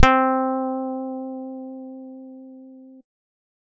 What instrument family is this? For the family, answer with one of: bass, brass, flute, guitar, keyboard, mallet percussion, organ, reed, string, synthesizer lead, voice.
guitar